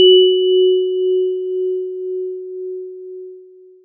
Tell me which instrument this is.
acoustic mallet percussion instrument